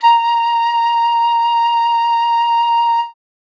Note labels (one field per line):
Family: flute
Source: acoustic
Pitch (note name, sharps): A#5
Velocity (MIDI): 75